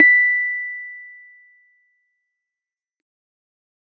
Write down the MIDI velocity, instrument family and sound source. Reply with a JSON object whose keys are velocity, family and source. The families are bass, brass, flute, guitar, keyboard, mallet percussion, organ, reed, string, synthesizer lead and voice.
{"velocity": 75, "family": "keyboard", "source": "electronic"}